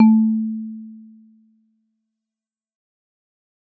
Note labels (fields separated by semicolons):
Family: mallet percussion; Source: acoustic; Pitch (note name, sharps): A3; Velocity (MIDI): 75; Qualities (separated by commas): fast decay